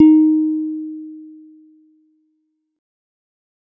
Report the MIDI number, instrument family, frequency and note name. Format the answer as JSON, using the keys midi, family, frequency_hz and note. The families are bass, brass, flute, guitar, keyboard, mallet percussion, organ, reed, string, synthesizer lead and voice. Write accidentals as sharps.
{"midi": 63, "family": "guitar", "frequency_hz": 311.1, "note": "D#4"}